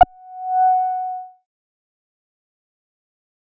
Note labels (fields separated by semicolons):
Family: bass; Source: synthesizer; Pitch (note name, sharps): F#5; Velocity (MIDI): 50; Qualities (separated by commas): distorted, fast decay